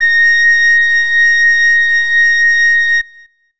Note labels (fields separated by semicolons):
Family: flute; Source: acoustic; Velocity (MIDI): 127